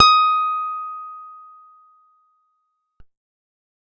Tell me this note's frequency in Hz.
1245 Hz